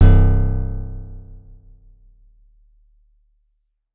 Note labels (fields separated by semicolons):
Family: guitar; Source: acoustic; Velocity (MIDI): 100